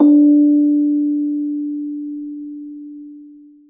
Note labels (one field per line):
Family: mallet percussion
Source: acoustic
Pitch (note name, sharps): D4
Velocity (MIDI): 75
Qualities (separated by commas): dark, long release, reverb